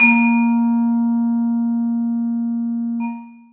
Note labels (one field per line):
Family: mallet percussion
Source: acoustic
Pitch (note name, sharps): A#3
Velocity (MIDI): 127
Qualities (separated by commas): reverb